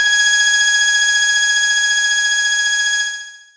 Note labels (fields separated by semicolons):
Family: bass; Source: synthesizer; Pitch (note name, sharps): G#6; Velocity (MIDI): 127; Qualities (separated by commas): bright, long release